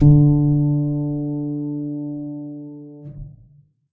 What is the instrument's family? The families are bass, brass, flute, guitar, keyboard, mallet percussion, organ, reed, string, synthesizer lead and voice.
keyboard